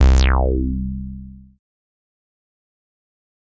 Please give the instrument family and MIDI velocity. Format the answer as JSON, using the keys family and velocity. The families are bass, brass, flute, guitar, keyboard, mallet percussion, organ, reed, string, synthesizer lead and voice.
{"family": "bass", "velocity": 127}